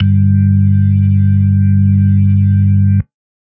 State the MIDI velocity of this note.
127